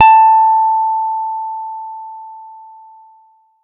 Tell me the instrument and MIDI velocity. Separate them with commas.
electronic guitar, 127